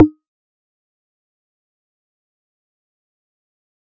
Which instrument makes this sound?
acoustic mallet percussion instrument